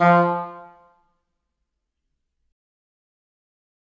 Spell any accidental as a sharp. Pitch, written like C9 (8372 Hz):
F3 (174.6 Hz)